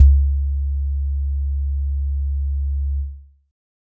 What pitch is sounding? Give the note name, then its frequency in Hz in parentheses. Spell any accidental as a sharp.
C#2 (69.3 Hz)